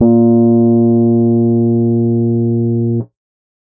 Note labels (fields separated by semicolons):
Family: keyboard; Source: electronic; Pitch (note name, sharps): A#2; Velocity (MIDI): 75